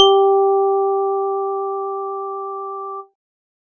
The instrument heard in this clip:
electronic organ